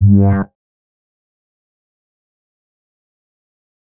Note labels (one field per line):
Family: bass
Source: synthesizer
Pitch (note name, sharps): G2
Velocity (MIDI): 25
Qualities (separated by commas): distorted, fast decay